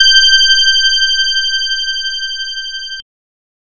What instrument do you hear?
synthesizer bass